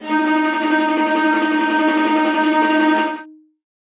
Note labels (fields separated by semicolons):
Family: string; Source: acoustic; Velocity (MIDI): 127; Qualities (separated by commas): bright, non-linear envelope, reverb